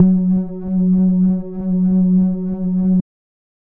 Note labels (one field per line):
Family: bass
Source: synthesizer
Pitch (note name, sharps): F#3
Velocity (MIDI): 25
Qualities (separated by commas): dark